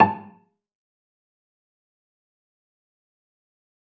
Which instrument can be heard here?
acoustic string instrument